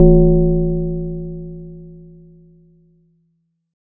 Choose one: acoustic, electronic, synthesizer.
acoustic